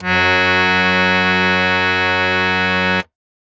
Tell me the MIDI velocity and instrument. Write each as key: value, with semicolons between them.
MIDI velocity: 100; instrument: acoustic keyboard